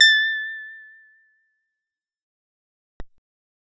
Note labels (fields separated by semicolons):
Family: bass; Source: synthesizer; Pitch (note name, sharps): A6; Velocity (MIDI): 50; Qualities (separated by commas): fast decay